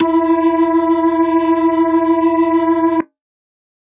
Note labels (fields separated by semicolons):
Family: organ; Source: electronic; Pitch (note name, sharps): E4; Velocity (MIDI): 100; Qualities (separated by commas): bright